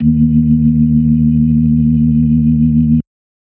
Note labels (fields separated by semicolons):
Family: organ; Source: electronic; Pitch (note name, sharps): D#2; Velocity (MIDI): 50; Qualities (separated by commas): dark